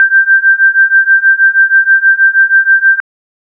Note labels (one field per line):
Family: organ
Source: electronic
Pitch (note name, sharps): G6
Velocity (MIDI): 100